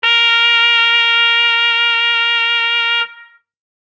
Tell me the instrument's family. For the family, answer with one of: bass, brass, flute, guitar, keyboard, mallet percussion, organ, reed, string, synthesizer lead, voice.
brass